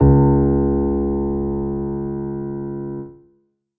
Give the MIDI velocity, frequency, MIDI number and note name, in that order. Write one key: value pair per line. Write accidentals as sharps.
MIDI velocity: 25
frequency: 69.3 Hz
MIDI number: 37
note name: C#2